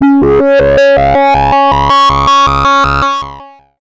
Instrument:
synthesizer bass